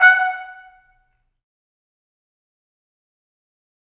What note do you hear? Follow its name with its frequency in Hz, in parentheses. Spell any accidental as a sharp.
F#5 (740 Hz)